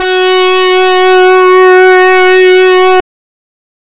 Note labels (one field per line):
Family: reed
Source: synthesizer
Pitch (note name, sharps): F#4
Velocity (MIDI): 100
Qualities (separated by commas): distorted, non-linear envelope